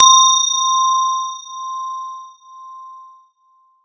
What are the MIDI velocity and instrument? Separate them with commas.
127, electronic mallet percussion instrument